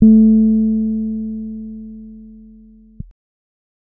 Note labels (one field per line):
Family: keyboard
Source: electronic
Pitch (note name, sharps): A3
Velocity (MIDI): 25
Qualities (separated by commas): dark